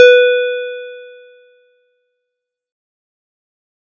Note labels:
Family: keyboard; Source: electronic; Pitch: B4; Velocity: 75; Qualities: distorted, fast decay

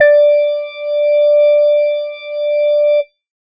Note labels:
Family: organ; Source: electronic; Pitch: D5; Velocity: 75

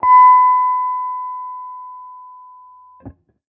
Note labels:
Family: guitar; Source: electronic; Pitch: B5; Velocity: 50; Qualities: non-linear envelope

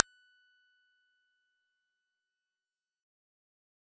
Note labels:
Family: bass; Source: synthesizer; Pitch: F#6; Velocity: 50; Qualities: fast decay, percussive

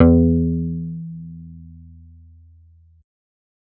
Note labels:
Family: bass; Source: synthesizer; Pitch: E2; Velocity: 127

